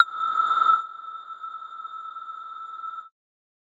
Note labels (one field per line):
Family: mallet percussion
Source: electronic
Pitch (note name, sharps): E6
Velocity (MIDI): 127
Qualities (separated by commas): non-linear envelope